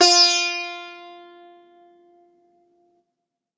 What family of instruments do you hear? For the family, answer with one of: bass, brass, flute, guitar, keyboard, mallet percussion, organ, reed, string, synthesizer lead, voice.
guitar